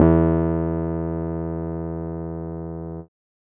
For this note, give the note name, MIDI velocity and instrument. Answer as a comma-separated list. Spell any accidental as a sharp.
E2, 50, electronic keyboard